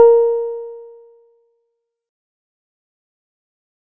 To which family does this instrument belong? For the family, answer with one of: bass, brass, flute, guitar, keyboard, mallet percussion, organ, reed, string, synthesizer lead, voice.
guitar